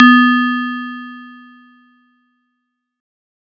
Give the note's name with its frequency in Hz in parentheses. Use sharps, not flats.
B3 (246.9 Hz)